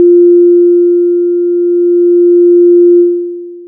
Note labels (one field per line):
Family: synthesizer lead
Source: synthesizer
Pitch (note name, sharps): F4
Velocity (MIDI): 25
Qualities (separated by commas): long release